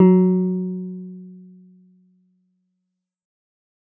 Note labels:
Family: guitar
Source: synthesizer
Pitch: F#3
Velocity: 75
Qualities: dark

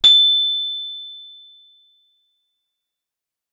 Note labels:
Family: guitar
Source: acoustic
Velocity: 75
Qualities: bright, distorted

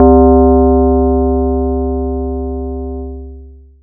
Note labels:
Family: mallet percussion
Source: acoustic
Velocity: 75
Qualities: distorted, long release

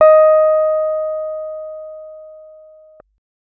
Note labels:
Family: keyboard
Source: electronic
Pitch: D#5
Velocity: 75

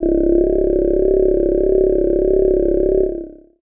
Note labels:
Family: voice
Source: synthesizer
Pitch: C#1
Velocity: 100

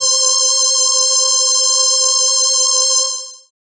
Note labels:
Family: keyboard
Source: synthesizer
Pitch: C5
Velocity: 75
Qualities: bright

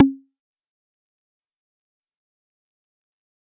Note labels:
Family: bass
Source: synthesizer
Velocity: 50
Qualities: fast decay, percussive

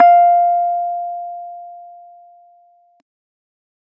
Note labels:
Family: keyboard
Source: electronic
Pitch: F5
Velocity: 50

